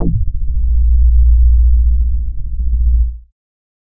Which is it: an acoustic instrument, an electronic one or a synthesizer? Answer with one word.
synthesizer